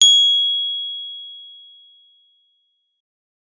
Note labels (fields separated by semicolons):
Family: keyboard; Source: electronic; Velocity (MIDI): 50; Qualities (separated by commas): bright